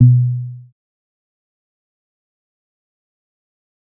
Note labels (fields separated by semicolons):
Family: bass; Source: synthesizer; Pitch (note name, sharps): B2; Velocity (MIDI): 50; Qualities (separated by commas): dark, fast decay, percussive